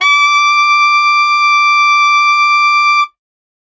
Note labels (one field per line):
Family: reed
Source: acoustic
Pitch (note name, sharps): D6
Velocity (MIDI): 100